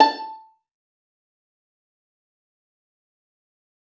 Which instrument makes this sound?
acoustic string instrument